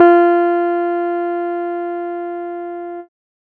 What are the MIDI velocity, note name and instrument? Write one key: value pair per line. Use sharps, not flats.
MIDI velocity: 100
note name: F4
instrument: electronic keyboard